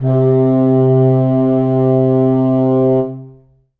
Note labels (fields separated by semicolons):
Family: reed; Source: acoustic; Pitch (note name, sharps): C3; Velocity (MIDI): 50; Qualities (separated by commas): reverb